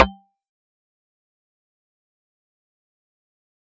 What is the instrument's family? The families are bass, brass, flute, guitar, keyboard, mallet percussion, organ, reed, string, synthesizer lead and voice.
mallet percussion